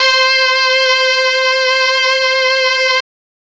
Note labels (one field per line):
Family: brass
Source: electronic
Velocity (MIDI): 127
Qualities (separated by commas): bright, distorted